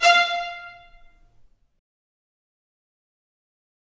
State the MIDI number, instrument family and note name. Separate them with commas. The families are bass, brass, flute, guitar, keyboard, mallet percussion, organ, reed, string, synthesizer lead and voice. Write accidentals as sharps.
77, string, F5